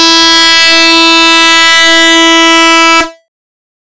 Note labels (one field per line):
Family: bass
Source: synthesizer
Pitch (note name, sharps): E4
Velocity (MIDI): 127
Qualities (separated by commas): bright, distorted